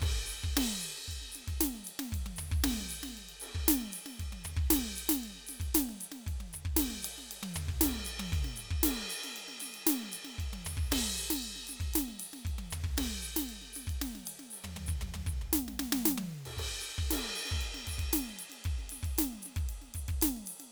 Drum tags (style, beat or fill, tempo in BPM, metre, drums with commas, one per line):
jazz-funk
beat
116 BPM
4/4
crash, ride, hi-hat pedal, snare, high tom, floor tom, kick